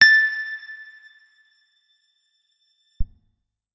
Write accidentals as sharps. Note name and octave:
A6